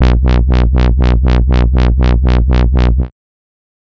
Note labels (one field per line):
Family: bass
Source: synthesizer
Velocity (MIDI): 50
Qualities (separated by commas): bright, distorted, tempo-synced